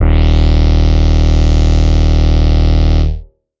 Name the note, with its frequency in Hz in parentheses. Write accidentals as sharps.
D#1 (38.89 Hz)